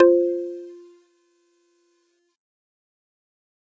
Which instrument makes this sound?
acoustic mallet percussion instrument